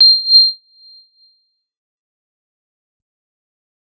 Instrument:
synthesizer bass